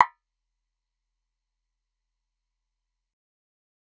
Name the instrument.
synthesizer bass